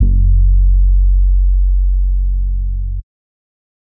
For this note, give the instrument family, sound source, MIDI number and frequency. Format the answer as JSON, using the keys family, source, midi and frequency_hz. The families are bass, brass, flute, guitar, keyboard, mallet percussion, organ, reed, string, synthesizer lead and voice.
{"family": "bass", "source": "synthesizer", "midi": 30, "frequency_hz": 46.25}